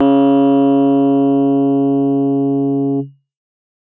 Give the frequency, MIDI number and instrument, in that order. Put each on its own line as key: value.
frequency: 138.6 Hz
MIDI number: 49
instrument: acoustic keyboard